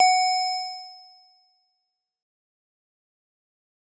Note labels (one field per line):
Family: mallet percussion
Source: acoustic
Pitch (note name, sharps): F#5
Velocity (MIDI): 100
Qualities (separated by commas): bright, fast decay